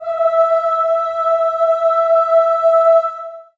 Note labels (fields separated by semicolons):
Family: voice; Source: acoustic; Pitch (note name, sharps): E5; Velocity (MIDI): 100; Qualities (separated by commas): long release, reverb